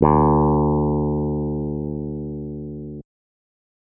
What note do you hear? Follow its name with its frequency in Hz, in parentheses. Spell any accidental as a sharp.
D2 (73.42 Hz)